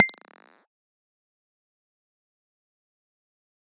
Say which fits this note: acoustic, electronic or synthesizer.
electronic